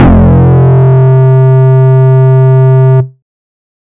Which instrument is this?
synthesizer bass